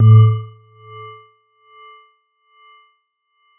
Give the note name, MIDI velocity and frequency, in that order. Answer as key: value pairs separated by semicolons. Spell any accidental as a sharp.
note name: A2; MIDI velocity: 100; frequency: 110 Hz